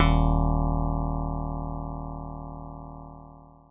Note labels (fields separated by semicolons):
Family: guitar; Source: synthesizer; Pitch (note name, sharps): D#1; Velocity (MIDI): 127; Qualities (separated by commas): dark